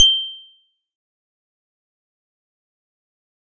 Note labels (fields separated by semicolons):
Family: mallet percussion; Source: acoustic; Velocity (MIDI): 75; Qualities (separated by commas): bright, fast decay, percussive